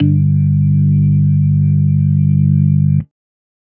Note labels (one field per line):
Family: organ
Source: electronic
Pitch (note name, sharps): G1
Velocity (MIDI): 25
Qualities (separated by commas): dark